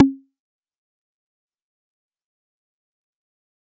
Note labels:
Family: bass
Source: synthesizer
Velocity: 75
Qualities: fast decay, percussive

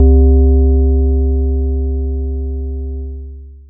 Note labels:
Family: mallet percussion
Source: acoustic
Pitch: C#2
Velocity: 25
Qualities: distorted, long release

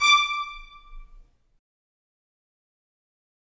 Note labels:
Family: string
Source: acoustic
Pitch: D6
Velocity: 75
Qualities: bright, fast decay, reverb

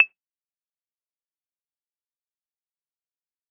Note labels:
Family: guitar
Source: synthesizer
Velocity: 25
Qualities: bright, fast decay, percussive

